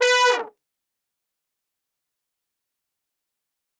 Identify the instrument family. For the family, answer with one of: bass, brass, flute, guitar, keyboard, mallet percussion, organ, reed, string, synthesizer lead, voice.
brass